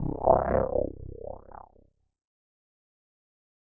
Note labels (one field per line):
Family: keyboard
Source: electronic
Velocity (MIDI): 75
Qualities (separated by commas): distorted, fast decay, non-linear envelope